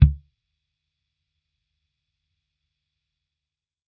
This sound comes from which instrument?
electronic bass